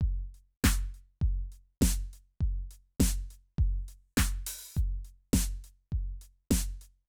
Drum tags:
rock, beat, 102 BPM, 4/4, crash, ride, closed hi-hat, open hi-hat, hi-hat pedal, snare, kick

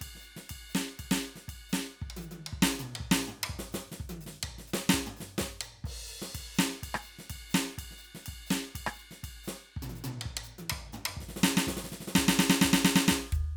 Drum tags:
calypso, beat, 124 BPM, 4/4, crash, ride, ride bell, hi-hat pedal, percussion, snare, cross-stick, high tom, mid tom, floor tom, kick

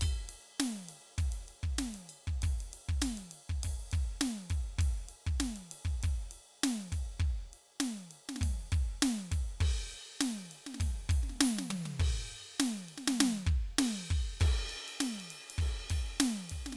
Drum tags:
rock, beat, 100 BPM, 4/4, crash, ride, ride bell, hi-hat pedal, snare, high tom, kick

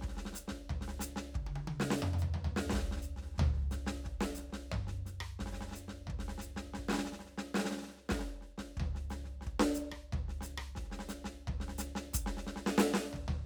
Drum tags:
samba, beat, 89 BPM, 4/4, hi-hat pedal, snare, cross-stick, high tom, mid tom, floor tom, kick

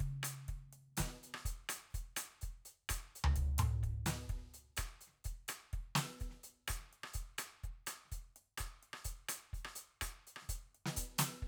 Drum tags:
reggae, beat, 126 BPM, 4/4, closed hi-hat, open hi-hat, hi-hat pedal, snare, cross-stick, mid tom, floor tom, kick

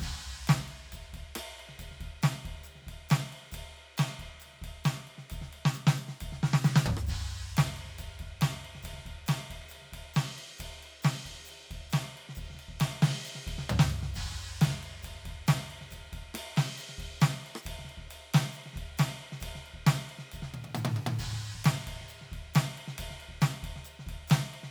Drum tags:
rock, beat, 136 BPM, 4/4, crash, ride, ride bell, percussion, snare, cross-stick, high tom, floor tom, kick

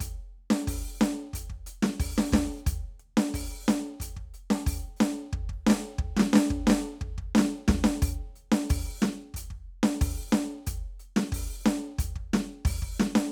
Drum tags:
Afrobeat, beat, 90 BPM, 4/4, crash, ride, closed hi-hat, open hi-hat, hi-hat pedal, snare, cross-stick, kick

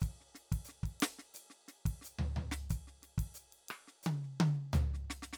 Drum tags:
folk rock, beat, 90 BPM, 4/4, ride, hi-hat pedal, snare, cross-stick, high tom, floor tom, kick

